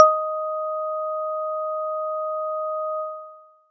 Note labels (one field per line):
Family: mallet percussion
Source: acoustic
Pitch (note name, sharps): D#5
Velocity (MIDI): 100